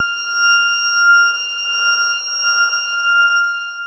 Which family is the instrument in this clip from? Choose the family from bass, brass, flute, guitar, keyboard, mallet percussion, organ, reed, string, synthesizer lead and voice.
keyboard